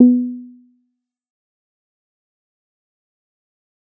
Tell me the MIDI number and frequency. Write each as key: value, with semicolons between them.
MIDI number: 59; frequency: 246.9 Hz